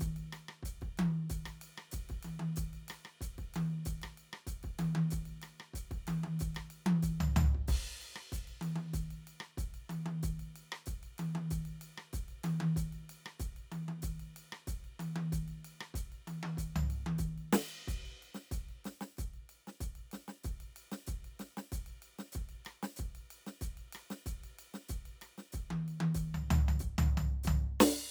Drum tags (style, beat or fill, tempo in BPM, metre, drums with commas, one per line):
Afrobeat
beat
94 BPM
4/4
crash, ride, hi-hat pedal, snare, cross-stick, high tom, floor tom, kick